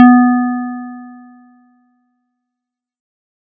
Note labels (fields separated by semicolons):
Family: keyboard; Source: electronic; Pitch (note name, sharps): B3; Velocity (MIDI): 100; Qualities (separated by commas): fast decay